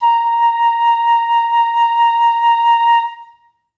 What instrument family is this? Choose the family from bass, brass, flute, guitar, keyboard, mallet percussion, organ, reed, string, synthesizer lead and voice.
flute